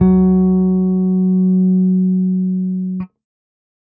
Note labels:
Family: bass; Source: electronic; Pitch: F#3; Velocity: 75

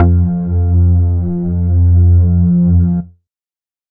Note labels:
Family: bass; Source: synthesizer; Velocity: 25

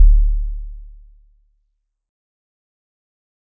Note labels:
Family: guitar; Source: synthesizer; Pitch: D1; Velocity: 25; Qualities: dark, fast decay

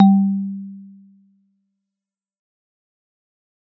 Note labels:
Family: mallet percussion; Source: acoustic; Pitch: G3; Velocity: 100; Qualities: dark, fast decay

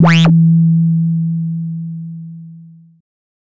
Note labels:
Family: bass; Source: synthesizer; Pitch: E3; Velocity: 100; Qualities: distorted

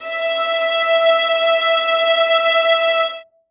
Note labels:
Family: string; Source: acoustic; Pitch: E5; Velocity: 75; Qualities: reverb

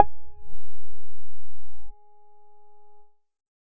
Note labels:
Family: bass; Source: synthesizer; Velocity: 25; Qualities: distorted

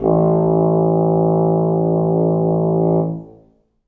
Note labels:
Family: brass; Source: acoustic; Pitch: A1; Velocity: 25; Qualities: dark, reverb

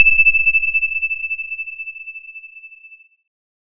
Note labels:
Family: keyboard; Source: electronic; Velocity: 100; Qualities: bright

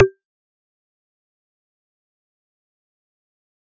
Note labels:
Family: mallet percussion; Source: electronic; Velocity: 75; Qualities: fast decay, percussive

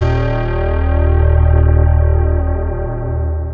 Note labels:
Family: guitar; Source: electronic; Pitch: D#1; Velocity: 25; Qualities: long release, multiphonic, non-linear envelope

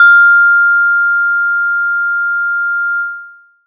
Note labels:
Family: mallet percussion; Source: acoustic; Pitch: F6; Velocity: 127

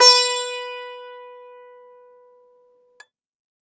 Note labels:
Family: guitar; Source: acoustic; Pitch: B4; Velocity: 50; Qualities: bright, multiphonic, reverb

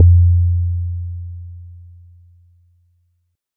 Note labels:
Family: mallet percussion; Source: acoustic; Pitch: F2; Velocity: 25

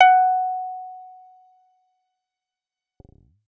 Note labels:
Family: bass; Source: synthesizer; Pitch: F#5; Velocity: 75; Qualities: fast decay

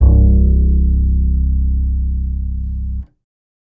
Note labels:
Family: bass; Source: electronic; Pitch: C1; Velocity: 100; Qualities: reverb

